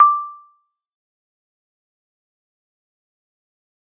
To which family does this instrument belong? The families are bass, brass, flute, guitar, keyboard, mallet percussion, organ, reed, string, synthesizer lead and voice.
mallet percussion